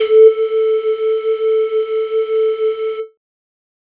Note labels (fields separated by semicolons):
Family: flute; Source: synthesizer; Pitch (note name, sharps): A4; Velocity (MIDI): 75; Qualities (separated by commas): distorted